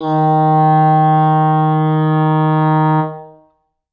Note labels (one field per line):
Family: reed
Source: acoustic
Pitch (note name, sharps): D#3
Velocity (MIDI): 100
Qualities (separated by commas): reverb